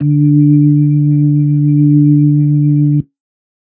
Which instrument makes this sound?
electronic organ